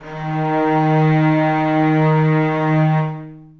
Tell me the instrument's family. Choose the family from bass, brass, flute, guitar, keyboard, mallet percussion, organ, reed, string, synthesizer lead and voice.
string